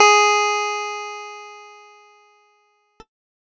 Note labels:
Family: keyboard; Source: electronic; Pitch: G#4; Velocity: 127; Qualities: bright

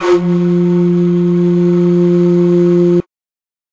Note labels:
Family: flute; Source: acoustic; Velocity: 100

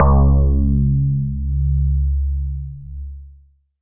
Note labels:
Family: synthesizer lead; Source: synthesizer; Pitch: C#2; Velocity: 25

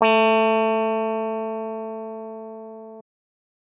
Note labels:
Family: keyboard; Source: electronic; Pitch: A3; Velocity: 75

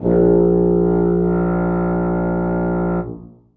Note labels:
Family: brass; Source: acoustic; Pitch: A#1; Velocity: 127; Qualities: dark, reverb

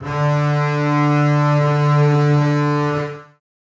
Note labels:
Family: string; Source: acoustic; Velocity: 127; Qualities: reverb

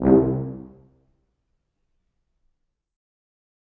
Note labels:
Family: brass; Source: acoustic; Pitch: C2; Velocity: 100; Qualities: dark, reverb

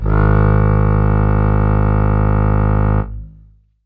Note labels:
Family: reed; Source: acoustic; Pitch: G#1; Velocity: 100; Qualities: long release, reverb

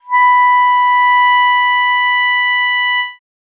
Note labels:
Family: reed; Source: acoustic; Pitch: B5; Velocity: 75

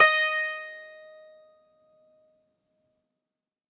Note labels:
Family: guitar; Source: acoustic; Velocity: 100; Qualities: bright

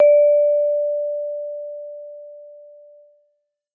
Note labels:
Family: mallet percussion; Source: acoustic; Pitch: D5; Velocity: 100

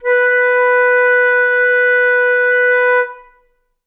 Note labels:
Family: flute; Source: acoustic; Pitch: B4; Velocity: 100; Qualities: reverb

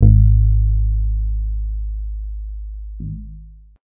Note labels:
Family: guitar; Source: electronic; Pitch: G#1; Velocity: 25; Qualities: long release

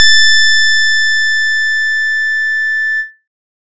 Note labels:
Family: keyboard; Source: electronic; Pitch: A6; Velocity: 127; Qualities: bright

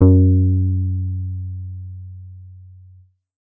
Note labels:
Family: bass; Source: synthesizer; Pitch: F#2; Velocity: 50; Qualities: dark

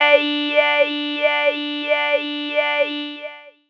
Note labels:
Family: voice; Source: synthesizer; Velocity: 100; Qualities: long release, non-linear envelope, tempo-synced

